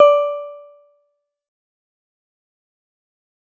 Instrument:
synthesizer guitar